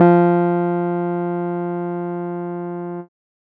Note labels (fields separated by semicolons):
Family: keyboard; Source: electronic; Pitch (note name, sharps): F3; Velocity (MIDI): 127